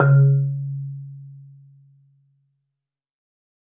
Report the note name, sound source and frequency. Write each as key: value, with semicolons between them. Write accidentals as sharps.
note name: C#3; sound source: acoustic; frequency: 138.6 Hz